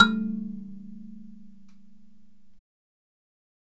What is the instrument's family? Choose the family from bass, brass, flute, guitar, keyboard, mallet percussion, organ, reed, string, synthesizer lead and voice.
mallet percussion